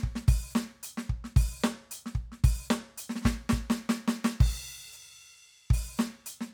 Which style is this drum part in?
swing